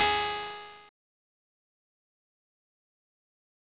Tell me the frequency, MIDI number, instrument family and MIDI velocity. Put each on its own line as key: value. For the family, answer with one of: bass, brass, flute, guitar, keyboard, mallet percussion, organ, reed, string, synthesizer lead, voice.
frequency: 415.3 Hz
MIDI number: 68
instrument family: guitar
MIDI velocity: 127